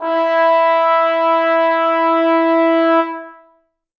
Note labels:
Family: brass; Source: acoustic; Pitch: E4; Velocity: 100; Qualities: reverb

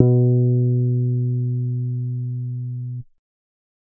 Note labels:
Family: bass; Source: synthesizer; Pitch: B2; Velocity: 50; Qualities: dark, reverb

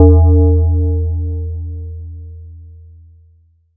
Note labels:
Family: mallet percussion; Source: electronic; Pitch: E2; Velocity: 75; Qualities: multiphonic

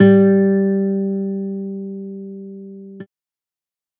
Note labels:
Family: guitar; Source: electronic; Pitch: G3; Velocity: 100

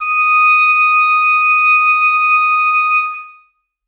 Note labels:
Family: reed; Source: acoustic; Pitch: D#6; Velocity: 100; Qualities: reverb

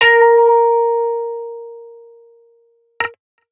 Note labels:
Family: guitar; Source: electronic; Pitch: A#4; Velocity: 75; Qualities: distorted

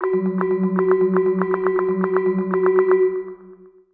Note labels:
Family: mallet percussion; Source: synthesizer; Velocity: 127; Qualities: dark, long release, multiphonic, percussive, tempo-synced

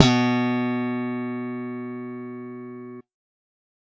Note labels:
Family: bass; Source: electronic; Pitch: B2; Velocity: 100; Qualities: bright

